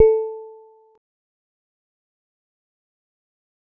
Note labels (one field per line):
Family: mallet percussion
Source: acoustic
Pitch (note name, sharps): A4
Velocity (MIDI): 25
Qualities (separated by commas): dark, fast decay, percussive